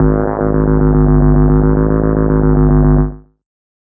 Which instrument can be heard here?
synthesizer bass